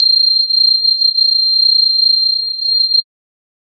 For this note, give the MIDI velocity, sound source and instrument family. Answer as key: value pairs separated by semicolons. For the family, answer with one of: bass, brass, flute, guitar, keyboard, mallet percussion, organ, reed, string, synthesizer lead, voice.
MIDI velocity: 127; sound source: electronic; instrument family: mallet percussion